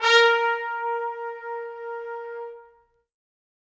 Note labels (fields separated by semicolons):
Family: brass; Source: acoustic; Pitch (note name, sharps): A#4; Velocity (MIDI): 127; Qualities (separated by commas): bright, reverb